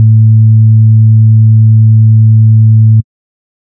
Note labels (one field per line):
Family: bass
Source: synthesizer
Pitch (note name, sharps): A2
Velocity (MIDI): 127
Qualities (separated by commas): dark